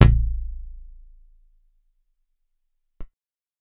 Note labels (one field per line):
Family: guitar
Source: acoustic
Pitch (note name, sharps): A0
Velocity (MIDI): 75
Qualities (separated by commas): dark